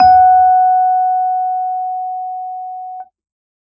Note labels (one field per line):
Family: keyboard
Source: electronic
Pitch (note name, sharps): F#5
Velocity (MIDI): 50